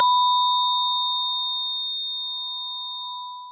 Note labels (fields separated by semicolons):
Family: mallet percussion; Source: acoustic; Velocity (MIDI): 100; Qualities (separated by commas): bright, distorted, long release